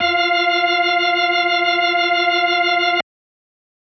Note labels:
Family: organ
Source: electronic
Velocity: 25

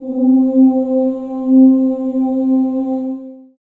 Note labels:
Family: voice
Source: acoustic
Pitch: C4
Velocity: 75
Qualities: dark, long release, reverb

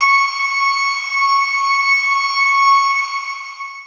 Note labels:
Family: guitar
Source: electronic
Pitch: C#6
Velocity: 25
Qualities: bright, long release

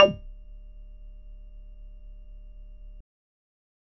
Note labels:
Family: bass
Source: synthesizer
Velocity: 25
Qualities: distorted

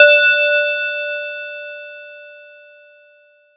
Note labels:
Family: mallet percussion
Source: acoustic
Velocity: 75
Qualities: multiphonic

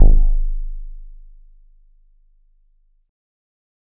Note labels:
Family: keyboard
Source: electronic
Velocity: 75

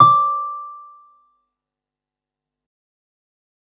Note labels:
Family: keyboard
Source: electronic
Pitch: D6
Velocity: 75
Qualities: fast decay

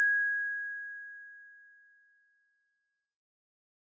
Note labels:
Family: mallet percussion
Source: acoustic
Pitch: G#6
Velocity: 100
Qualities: bright

